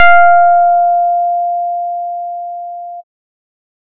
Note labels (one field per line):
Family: bass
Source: synthesizer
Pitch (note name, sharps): F5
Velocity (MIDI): 25